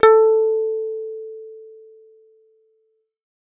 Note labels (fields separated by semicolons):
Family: bass; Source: synthesizer; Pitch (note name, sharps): A4; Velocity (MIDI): 75